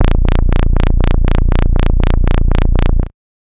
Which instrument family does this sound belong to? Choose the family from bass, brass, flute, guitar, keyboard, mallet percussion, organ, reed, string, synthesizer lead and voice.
bass